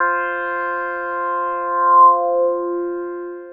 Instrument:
synthesizer lead